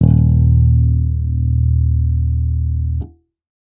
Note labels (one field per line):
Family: bass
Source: electronic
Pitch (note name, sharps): D#1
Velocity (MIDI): 127